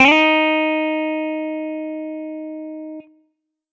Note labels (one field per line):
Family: guitar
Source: electronic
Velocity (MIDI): 127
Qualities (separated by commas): distorted